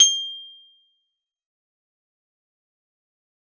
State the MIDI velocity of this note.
100